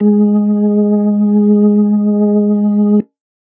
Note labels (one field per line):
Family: organ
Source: electronic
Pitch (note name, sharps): G#3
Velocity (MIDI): 75